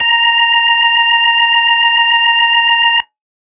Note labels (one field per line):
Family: organ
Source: electronic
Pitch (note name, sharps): A#5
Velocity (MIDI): 25